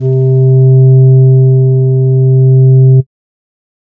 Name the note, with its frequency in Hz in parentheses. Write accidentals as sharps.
C3 (130.8 Hz)